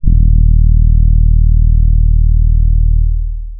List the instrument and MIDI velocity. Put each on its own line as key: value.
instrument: electronic keyboard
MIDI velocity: 127